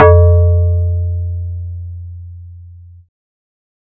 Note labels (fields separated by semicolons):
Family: bass; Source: synthesizer; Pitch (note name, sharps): F2; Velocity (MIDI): 127